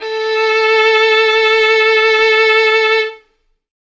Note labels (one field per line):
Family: string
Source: acoustic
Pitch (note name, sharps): A4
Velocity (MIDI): 25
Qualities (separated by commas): bright, reverb